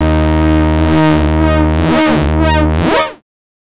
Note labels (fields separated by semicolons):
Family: bass; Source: synthesizer; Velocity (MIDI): 127; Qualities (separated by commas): distorted, non-linear envelope